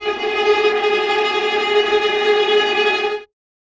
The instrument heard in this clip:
acoustic string instrument